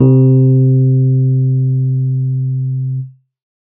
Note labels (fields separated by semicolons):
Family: keyboard; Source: electronic; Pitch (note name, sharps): C3; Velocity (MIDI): 50